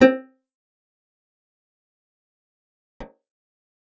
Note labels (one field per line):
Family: guitar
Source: acoustic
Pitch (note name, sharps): C4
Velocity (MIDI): 75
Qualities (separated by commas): fast decay, percussive, reverb